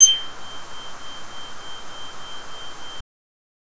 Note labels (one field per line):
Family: bass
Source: synthesizer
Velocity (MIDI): 75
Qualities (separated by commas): bright, distorted